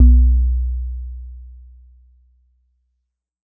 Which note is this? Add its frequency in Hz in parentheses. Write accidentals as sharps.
B1 (61.74 Hz)